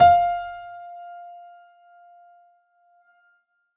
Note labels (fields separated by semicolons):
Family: keyboard; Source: acoustic; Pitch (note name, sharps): F5; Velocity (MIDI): 127